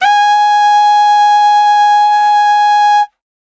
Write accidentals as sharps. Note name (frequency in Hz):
G#5 (830.6 Hz)